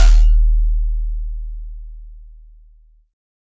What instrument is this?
synthesizer keyboard